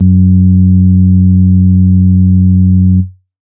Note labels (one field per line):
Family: organ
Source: electronic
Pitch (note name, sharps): F#2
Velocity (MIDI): 25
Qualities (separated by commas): dark